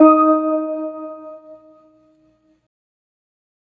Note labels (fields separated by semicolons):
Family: organ; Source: electronic; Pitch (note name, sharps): D#4; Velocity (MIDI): 127